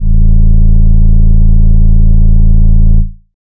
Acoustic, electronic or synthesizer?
synthesizer